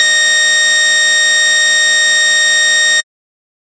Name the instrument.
synthesizer bass